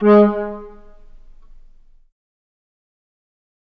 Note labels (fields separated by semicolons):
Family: flute; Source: acoustic; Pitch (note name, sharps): G#3; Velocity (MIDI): 75; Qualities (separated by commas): fast decay, reverb